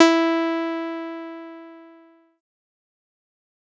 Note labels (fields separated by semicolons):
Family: bass; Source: synthesizer; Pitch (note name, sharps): E4; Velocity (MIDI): 50; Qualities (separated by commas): distorted, fast decay